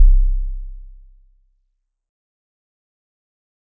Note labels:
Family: guitar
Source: synthesizer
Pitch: C1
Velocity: 25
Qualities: dark, fast decay

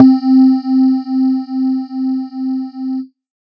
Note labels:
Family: synthesizer lead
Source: synthesizer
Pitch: C4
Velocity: 100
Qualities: distorted

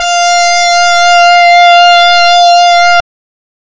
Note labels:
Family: reed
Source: synthesizer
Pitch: F5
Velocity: 100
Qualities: distorted, non-linear envelope

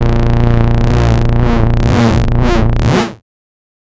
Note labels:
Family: bass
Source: synthesizer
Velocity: 75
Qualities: distorted, non-linear envelope

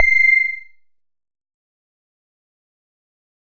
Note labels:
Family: bass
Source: synthesizer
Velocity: 127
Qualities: fast decay

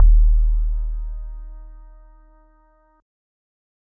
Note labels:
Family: keyboard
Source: electronic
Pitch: D#1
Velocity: 25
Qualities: dark

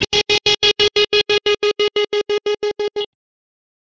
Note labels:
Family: guitar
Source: electronic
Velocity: 100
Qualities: bright, distorted, tempo-synced

